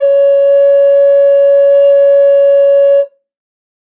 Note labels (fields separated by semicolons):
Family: flute; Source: acoustic; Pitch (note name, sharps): C#5; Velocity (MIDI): 100